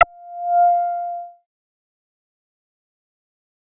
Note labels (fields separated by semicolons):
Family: bass; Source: synthesizer; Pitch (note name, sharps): F5; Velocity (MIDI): 127; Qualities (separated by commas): distorted, fast decay